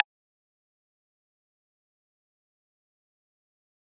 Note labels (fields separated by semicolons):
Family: guitar; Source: electronic; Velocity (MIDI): 100; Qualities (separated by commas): fast decay, percussive